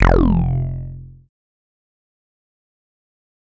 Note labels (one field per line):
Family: bass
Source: synthesizer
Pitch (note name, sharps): F1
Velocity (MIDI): 100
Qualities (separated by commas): distorted, fast decay